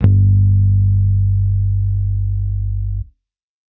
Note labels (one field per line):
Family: bass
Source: electronic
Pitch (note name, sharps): G1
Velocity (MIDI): 127